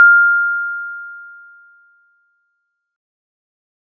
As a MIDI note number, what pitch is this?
89